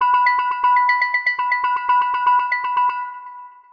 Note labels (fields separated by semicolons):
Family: mallet percussion; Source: synthesizer; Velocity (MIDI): 100; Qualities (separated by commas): long release, multiphonic, percussive, tempo-synced